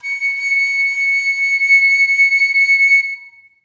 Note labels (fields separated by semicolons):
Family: flute; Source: acoustic; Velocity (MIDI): 50; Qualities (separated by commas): reverb